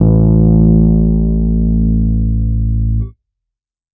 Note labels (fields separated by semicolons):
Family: keyboard; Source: electronic; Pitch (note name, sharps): A1; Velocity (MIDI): 100; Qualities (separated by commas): distorted